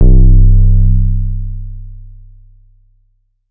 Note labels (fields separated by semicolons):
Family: bass; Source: synthesizer; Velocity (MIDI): 127; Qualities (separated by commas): dark